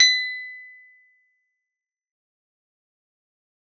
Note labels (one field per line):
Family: guitar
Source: acoustic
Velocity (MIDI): 50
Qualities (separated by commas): bright, fast decay, percussive, reverb